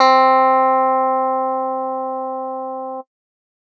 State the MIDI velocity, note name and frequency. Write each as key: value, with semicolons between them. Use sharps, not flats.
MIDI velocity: 100; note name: C4; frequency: 261.6 Hz